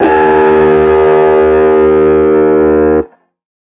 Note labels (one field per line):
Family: guitar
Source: electronic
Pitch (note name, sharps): D#2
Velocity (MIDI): 127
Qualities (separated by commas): distorted